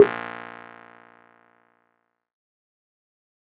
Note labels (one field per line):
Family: keyboard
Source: electronic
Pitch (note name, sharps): A#1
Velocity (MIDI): 127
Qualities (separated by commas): fast decay, percussive